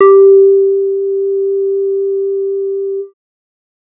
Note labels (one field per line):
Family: bass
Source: synthesizer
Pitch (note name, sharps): G4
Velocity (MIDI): 100